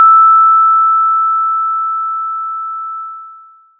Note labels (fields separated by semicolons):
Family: mallet percussion; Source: electronic; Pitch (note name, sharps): E6; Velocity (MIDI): 25; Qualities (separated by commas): long release, multiphonic